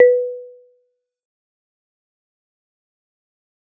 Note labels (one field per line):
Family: mallet percussion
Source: acoustic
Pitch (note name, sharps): B4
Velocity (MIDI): 100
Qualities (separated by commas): dark, fast decay, percussive, reverb